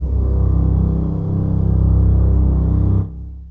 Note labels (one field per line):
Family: string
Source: acoustic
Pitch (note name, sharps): C1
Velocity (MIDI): 50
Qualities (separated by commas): long release, reverb